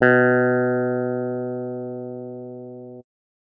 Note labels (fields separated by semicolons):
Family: keyboard; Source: electronic; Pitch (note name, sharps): B2; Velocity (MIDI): 75